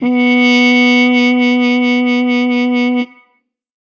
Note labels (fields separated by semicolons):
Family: brass; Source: acoustic; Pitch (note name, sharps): B3; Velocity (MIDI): 100; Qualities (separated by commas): bright